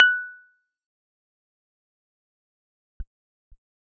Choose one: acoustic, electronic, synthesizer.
electronic